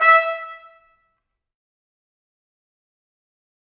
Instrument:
acoustic brass instrument